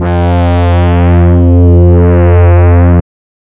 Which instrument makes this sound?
synthesizer reed instrument